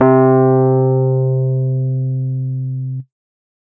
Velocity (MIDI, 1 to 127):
50